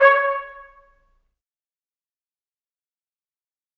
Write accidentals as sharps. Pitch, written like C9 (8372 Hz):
C#5 (554.4 Hz)